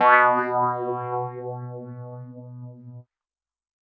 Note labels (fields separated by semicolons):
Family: keyboard; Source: electronic; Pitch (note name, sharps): B2; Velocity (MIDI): 127; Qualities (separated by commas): non-linear envelope